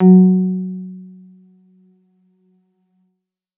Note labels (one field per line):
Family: keyboard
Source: electronic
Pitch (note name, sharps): F#3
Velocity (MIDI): 127